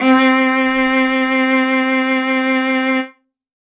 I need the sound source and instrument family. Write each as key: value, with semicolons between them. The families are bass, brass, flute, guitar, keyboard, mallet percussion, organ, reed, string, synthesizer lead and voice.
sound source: acoustic; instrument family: string